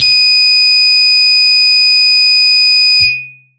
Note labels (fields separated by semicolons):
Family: guitar; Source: electronic; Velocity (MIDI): 75; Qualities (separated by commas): bright, distorted